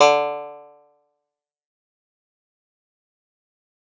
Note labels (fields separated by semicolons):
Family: guitar; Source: acoustic; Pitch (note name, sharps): D3; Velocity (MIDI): 50; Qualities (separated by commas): bright, fast decay, percussive